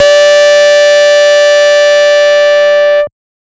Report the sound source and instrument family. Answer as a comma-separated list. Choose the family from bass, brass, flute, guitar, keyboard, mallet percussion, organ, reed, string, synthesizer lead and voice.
synthesizer, bass